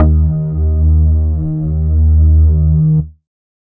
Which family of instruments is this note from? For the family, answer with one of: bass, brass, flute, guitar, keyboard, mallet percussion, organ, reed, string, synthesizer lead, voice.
bass